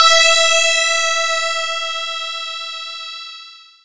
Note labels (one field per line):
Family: mallet percussion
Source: electronic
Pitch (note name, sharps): E5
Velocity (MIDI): 127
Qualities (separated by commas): bright, distorted, long release, non-linear envelope